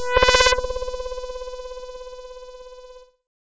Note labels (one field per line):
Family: keyboard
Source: synthesizer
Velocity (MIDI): 100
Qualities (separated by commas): bright, distorted